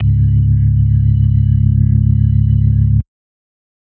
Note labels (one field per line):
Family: organ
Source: electronic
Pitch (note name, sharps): C#1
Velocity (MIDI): 50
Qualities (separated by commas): dark